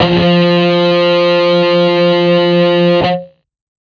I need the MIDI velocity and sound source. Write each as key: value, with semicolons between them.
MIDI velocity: 100; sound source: electronic